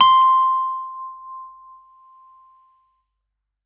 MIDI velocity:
127